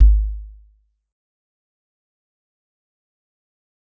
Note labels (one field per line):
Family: mallet percussion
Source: acoustic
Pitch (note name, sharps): G#1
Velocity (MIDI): 75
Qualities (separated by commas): dark, fast decay, percussive